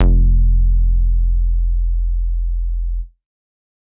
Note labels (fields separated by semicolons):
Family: bass; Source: synthesizer; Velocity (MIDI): 75; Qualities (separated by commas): dark